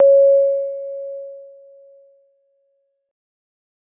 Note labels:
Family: keyboard; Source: electronic; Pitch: C#5; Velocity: 25

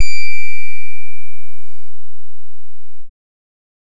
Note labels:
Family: bass; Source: synthesizer; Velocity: 127

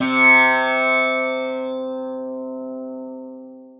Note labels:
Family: guitar; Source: acoustic; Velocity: 50; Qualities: bright, long release, multiphonic, reverb

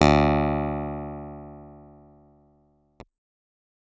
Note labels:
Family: keyboard; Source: electronic; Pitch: D2; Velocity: 127

